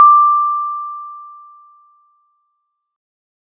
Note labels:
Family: mallet percussion; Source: acoustic; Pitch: D6; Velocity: 50

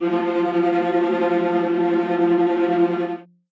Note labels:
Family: string; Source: acoustic; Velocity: 75; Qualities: non-linear envelope, reverb

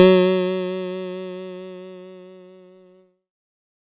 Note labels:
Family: keyboard; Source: electronic; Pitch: F#3; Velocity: 25; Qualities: bright

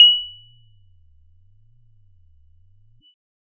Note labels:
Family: bass; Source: synthesizer; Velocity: 75; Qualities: bright, percussive

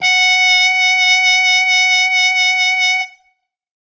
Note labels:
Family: brass; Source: acoustic; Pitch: F#5; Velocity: 100; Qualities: bright

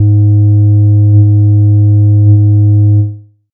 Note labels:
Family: bass; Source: synthesizer; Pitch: G#2; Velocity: 75; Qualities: dark

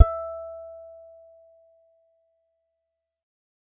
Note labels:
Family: guitar; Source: acoustic; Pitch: E5; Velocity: 127; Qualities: dark, percussive

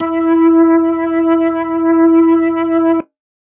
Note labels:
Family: organ; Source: electronic; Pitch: E4; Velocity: 75

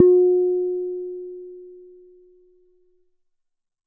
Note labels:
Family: bass; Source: synthesizer; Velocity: 50

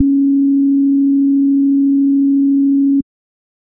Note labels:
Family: bass; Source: synthesizer; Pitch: C#4; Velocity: 127; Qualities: dark

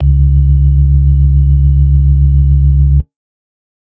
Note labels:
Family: organ; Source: electronic; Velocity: 50; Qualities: dark

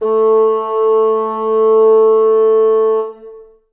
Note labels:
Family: reed; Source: acoustic; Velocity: 127; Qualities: long release, reverb

